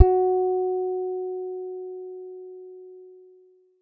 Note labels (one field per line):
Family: guitar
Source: acoustic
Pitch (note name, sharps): F#4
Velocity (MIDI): 127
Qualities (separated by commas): dark